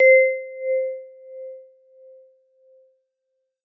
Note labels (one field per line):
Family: mallet percussion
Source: acoustic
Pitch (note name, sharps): C5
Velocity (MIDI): 100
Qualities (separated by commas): non-linear envelope